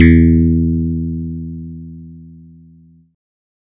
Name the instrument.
synthesizer bass